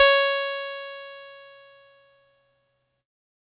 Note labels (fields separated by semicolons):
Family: keyboard; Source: electronic; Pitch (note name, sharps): C#5; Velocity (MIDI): 127; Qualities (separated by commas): bright, distorted